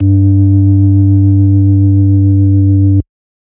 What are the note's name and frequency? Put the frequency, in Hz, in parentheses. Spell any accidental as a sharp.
G2 (98 Hz)